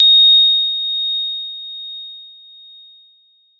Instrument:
electronic keyboard